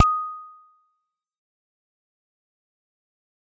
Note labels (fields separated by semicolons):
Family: mallet percussion; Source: acoustic; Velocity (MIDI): 100; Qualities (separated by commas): fast decay, percussive